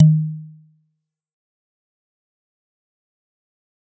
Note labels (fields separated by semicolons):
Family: mallet percussion; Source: acoustic; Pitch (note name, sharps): D#3; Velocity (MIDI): 100; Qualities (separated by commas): dark, fast decay, percussive